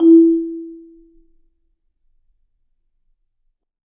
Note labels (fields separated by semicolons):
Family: mallet percussion; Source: acoustic; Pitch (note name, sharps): E4; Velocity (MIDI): 50; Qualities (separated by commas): reverb